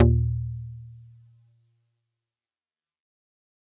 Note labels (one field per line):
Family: mallet percussion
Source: acoustic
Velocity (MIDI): 50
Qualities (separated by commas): multiphonic